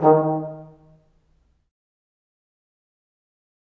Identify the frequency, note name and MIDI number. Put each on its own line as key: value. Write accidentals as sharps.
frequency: 155.6 Hz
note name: D#3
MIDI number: 51